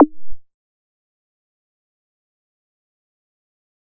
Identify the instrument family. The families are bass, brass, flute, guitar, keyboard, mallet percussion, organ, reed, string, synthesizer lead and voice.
bass